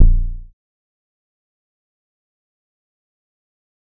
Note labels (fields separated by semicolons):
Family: bass; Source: synthesizer; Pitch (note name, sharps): A#0; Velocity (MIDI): 75; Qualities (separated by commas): dark, fast decay, percussive